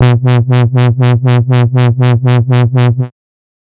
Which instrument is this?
synthesizer bass